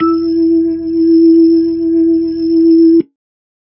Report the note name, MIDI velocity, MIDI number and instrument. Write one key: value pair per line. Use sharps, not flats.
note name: E4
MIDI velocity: 75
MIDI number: 64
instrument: electronic organ